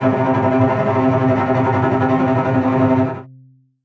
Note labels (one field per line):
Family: string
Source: acoustic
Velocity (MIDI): 127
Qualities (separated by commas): long release, non-linear envelope, reverb